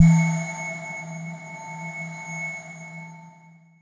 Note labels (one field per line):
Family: mallet percussion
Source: electronic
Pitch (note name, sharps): E3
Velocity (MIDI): 25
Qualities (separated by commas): bright, non-linear envelope